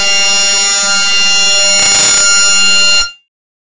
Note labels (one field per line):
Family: bass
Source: synthesizer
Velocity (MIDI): 127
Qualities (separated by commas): bright, distorted